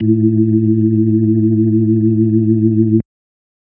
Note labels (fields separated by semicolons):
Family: organ; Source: electronic; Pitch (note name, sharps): A2; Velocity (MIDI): 100